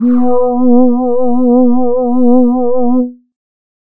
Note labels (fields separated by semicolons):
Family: voice; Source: synthesizer; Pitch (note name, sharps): B3; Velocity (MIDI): 127